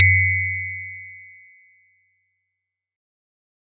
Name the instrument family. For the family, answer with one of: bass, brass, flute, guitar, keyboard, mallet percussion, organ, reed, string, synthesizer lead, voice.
mallet percussion